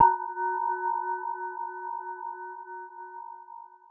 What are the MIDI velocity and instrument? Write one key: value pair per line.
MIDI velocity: 100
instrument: synthesizer mallet percussion instrument